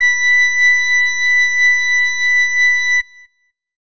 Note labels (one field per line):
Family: flute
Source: acoustic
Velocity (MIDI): 25